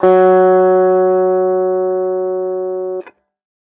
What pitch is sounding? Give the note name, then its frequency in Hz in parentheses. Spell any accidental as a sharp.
F#3 (185 Hz)